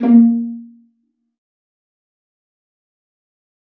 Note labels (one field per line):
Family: string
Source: acoustic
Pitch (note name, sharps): A#3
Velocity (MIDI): 25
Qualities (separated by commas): dark, fast decay, reverb